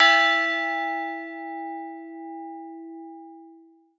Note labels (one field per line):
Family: mallet percussion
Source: acoustic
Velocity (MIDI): 100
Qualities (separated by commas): long release, reverb